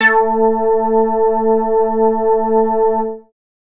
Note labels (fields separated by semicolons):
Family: bass; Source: synthesizer; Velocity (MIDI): 25; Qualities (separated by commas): distorted